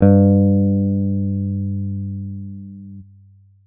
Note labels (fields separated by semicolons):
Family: guitar; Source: electronic; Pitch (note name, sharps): G2; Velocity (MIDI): 25